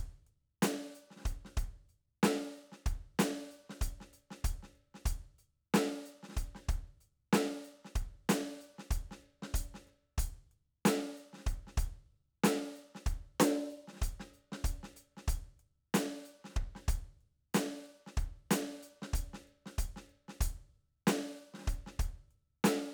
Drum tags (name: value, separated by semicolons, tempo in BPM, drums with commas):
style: hip-hop; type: beat; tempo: 94 BPM; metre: 4/4; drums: ride, closed hi-hat, snare, kick